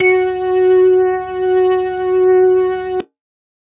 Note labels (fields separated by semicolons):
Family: organ; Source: electronic; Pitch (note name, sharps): F#4; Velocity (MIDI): 100